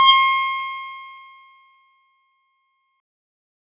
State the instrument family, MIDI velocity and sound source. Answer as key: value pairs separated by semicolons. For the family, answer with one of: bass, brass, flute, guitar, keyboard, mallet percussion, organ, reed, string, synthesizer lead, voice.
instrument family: bass; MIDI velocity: 127; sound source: synthesizer